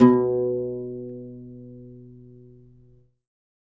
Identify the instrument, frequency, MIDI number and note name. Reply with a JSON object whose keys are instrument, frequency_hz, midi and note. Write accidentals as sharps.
{"instrument": "acoustic guitar", "frequency_hz": 123.5, "midi": 47, "note": "B2"}